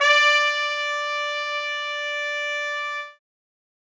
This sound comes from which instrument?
acoustic brass instrument